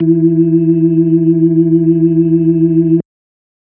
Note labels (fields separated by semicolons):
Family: organ; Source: electronic; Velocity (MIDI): 25; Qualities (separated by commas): dark